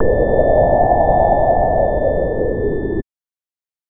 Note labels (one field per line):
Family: bass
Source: synthesizer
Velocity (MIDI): 50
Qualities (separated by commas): distorted